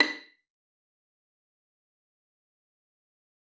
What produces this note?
acoustic string instrument